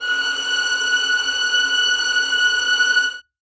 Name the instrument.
acoustic string instrument